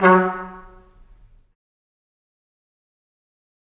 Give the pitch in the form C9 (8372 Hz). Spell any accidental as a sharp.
F#3 (185 Hz)